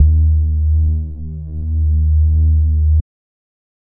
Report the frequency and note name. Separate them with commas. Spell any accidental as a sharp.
77.78 Hz, D#2